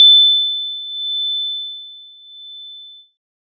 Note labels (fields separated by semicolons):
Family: keyboard; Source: electronic; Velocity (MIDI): 50; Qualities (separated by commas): bright, multiphonic